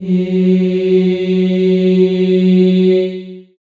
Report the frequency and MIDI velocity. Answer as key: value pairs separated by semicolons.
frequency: 185 Hz; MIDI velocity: 75